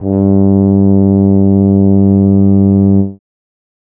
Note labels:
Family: brass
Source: acoustic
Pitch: G2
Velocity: 50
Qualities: dark

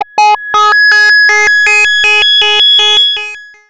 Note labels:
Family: bass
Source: synthesizer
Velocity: 50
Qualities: bright, distorted, long release, multiphonic, tempo-synced

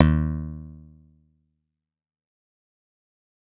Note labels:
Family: bass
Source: synthesizer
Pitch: D#2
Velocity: 50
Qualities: fast decay

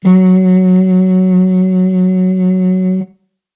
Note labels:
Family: brass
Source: acoustic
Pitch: F#3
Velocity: 50

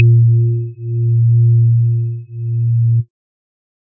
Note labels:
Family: organ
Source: electronic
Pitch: A#2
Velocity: 50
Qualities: dark

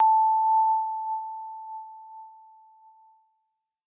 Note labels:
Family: keyboard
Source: electronic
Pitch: A5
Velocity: 75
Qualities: bright

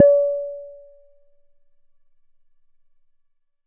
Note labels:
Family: bass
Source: synthesizer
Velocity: 50

